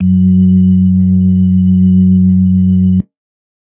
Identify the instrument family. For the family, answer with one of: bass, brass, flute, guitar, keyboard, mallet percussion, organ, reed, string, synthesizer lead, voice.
organ